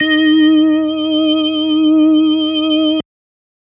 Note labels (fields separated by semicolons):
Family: organ; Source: electronic; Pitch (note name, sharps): D#4; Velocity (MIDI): 25